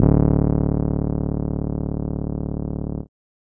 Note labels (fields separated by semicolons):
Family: keyboard; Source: electronic; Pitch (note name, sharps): D1; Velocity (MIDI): 100